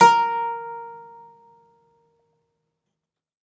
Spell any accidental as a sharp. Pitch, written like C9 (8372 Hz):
A#4 (466.2 Hz)